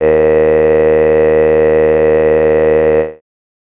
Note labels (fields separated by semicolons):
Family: voice; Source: synthesizer; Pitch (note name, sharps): D#2; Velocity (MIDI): 100; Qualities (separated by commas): bright